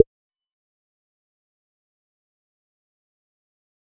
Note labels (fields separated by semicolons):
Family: bass; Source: synthesizer; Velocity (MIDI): 75; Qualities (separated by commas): fast decay, percussive